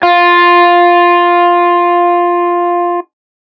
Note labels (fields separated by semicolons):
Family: guitar; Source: electronic; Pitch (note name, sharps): F4; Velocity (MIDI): 100; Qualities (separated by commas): distorted